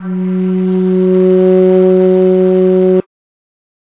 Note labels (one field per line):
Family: flute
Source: acoustic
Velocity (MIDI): 50